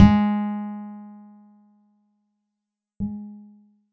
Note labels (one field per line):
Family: guitar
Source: acoustic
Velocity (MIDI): 100